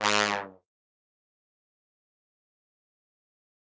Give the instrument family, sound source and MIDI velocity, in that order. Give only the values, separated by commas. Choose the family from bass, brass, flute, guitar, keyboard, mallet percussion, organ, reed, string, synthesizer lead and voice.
brass, acoustic, 50